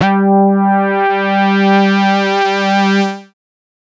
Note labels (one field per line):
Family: bass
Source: synthesizer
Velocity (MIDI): 100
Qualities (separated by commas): distorted, multiphonic